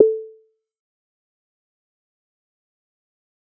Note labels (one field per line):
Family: bass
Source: synthesizer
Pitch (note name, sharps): A4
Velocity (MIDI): 75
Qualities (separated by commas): dark, fast decay, percussive